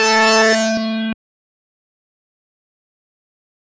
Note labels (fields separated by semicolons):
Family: bass; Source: synthesizer; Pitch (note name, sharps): A3; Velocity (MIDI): 75; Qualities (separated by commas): distorted, fast decay